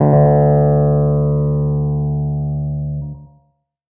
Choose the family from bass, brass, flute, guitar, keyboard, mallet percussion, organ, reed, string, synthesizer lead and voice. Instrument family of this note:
keyboard